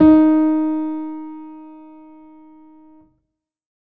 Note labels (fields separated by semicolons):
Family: keyboard; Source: acoustic; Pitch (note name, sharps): D#4; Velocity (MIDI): 75; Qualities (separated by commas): reverb